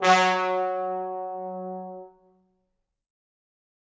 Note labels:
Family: brass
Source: acoustic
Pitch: F#3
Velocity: 100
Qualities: bright, reverb

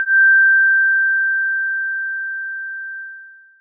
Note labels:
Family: mallet percussion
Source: electronic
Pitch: G6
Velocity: 100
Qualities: bright, multiphonic

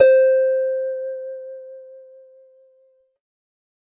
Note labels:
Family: guitar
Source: acoustic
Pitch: C5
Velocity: 75

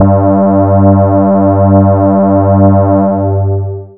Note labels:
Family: bass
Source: synthesizer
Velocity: 75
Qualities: long release

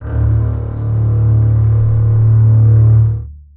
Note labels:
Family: string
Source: acoustic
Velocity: 100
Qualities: long release, reverb

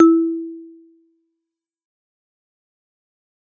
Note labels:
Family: mallet percussion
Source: acoustic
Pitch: E4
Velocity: 100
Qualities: fast decay, percussive

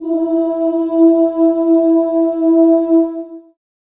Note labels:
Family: voice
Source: acoustic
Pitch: E4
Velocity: 127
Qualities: long release, reverb

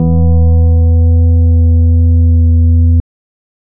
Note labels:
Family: organ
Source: electronic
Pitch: E2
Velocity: 75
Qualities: dark

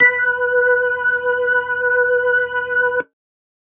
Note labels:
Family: organ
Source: electronic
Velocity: 127

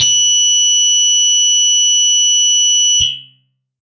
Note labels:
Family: guitar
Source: electronic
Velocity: 75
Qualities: bright, distorted

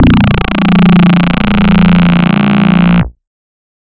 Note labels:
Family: bass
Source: synthesizer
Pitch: A#0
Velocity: 100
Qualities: bright, distorted

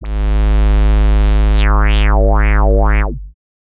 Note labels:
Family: bass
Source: synthesizer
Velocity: 127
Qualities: bright, distorted, non-linear envelope

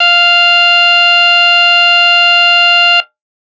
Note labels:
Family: organ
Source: electronic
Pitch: F5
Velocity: 127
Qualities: bright, distorted

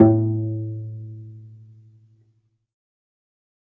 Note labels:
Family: string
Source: acoustic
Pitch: A2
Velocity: 50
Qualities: dark, fast decay, reverb

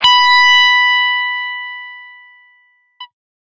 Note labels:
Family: guitar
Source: electronic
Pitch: B5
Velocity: 50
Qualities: bright, distorted

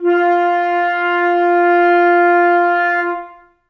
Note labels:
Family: flute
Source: acoustic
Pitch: F4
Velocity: 25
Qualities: reverb

